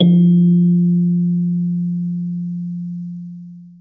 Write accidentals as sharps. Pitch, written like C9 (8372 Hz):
F3 (174.6 Hz)